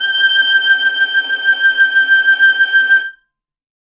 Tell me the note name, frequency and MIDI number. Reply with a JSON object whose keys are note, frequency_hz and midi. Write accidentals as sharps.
{"note": "G6", "frequency_hz": 1568, "midi": 91}